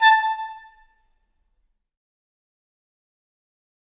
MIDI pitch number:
81